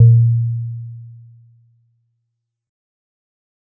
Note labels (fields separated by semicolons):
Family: mallet percussion; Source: acoustic; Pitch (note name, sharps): A#2; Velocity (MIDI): 25; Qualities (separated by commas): dark, fast decay